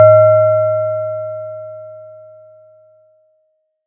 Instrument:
acoustic mallet percussion instrument